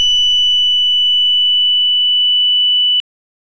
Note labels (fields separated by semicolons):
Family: organ; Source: electronic; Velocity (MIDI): 75; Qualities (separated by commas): bright